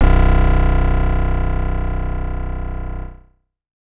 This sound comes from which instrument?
synthesizer keyboard